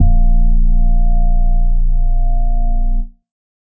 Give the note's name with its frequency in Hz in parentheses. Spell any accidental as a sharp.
A#0 (29.14 Hz)